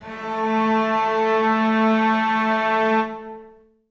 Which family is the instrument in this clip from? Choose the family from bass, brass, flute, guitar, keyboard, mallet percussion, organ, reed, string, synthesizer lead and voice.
string